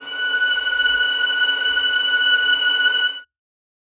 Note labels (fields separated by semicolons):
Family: string; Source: acoustic; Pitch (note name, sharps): F#6; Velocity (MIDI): 75; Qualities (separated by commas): reverb